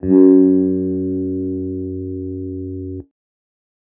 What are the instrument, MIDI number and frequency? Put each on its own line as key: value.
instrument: electronic guitar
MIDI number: 42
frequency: 92.5 Hz